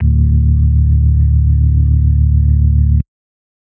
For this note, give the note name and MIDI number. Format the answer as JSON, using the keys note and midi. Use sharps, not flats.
{"note": "D1", "midi": 26}